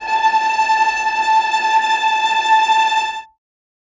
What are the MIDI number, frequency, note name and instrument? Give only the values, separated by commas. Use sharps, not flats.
81, 880 Hz, A5, acoustic string instrument